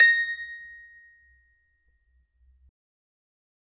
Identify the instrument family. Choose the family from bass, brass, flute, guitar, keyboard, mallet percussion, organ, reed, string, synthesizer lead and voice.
mallet percussion